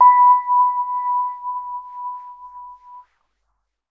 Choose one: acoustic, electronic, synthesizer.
electronic